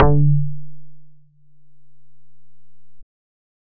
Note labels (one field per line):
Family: bass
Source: synthesizer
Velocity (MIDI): 50